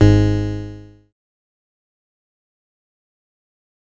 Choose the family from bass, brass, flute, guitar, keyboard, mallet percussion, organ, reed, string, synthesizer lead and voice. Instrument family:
bass